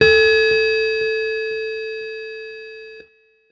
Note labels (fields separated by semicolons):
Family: keyboard; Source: electronic; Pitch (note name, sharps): A4; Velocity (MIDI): 100; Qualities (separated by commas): bright, distorted